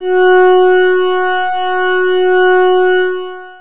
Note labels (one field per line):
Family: organ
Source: electronic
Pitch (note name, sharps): F#4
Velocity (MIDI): 100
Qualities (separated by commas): distorted, long release